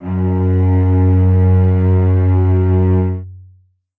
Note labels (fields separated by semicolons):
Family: string; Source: acoustic; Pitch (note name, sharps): F#2; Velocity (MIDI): 75; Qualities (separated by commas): long release, reverb